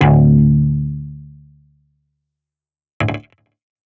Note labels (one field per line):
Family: guitar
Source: electronic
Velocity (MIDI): 127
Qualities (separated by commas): distorted, fast decay